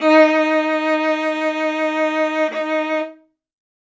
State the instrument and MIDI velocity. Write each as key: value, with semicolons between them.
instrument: acoustic string instrument; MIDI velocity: 127